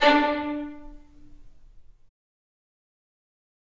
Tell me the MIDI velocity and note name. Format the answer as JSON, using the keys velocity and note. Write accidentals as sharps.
{"velocity": 75, "note": "D4"}